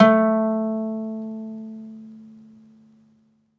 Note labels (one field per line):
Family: guitar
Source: acoustic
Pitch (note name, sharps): A3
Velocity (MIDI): 75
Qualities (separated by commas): reverb